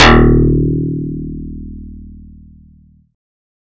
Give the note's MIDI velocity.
100